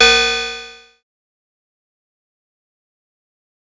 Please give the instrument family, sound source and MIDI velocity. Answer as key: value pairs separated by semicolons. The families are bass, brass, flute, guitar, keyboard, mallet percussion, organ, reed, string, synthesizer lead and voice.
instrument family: bass; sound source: synthesizer; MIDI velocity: 127